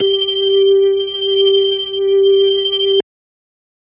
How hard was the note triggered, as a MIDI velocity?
100